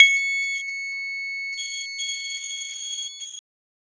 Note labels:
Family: mallet percussion; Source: acoustic; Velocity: 25; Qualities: multiphonic

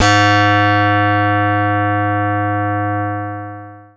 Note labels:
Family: keyboard; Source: electronic; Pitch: G#2; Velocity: 25; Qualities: bright, long release

